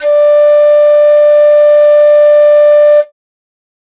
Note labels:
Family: flute; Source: acoustic; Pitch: D5; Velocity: 127

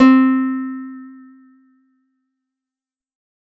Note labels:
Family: guitar; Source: acoustic; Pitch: C4; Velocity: 25; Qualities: fast decay

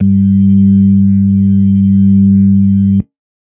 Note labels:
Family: organ; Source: electronic; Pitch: G2; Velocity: 50; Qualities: dark

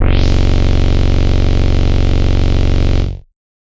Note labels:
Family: bass; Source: synthesizer; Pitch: F#0; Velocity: 127; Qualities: bright, distorted

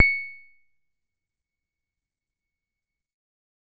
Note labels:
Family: keyboard; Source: electronic; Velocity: 25; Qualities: fast decay, percussive, reverb

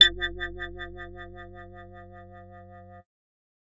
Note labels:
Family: bass; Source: synthesizer; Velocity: 75; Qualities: distorted

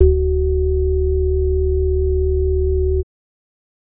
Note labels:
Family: organ; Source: electronic; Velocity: 25; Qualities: multiphonic

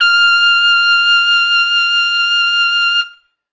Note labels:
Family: brass; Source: acoustic; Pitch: F6; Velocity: 100

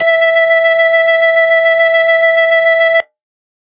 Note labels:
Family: organ; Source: electronic; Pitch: E5; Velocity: 100; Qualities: distorted

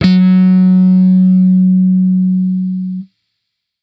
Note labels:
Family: bass; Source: electronic; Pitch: F#3; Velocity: 127; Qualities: distorted

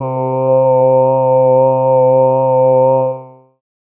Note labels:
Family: voice; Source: synthesizer; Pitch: C3; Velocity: 127

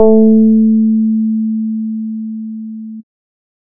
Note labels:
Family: bass; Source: synthesizer; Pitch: A3; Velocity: 25

